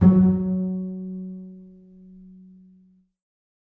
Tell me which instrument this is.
acoustic string instrument